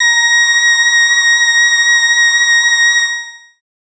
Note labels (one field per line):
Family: voice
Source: synthesizer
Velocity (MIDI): 100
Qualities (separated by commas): bright, long release